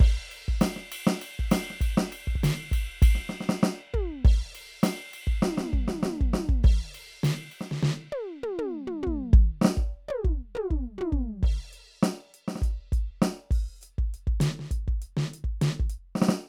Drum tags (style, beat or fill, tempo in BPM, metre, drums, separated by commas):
rock, beat, 100 BPM, 4/4, crash, ride, closed hi-hat, open hi-hat, hi-hat pedal, snare, high tom, mid tom, floor tom, kick